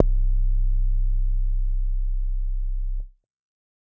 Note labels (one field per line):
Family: bass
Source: synthesizer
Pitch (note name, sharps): C1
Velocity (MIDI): 100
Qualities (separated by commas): dark, distorted